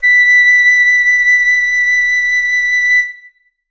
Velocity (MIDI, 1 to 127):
127